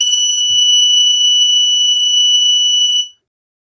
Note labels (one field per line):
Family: reed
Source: acoustic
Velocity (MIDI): 75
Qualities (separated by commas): bright, reverb